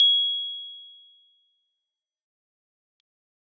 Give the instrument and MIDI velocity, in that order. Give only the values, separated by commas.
acoustic keyboard, 25